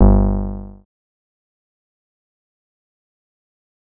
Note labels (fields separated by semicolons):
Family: synthesizer lead; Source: synthesizer; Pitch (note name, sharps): G1; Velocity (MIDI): 100; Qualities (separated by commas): distorted, fast decay